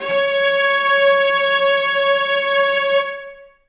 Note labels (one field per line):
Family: string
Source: acoustic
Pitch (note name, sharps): C#5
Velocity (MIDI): 100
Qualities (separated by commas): long release, reverb